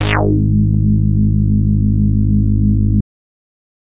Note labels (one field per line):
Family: bass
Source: synthesizer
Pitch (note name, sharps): G#1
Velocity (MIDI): 50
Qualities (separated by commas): distorted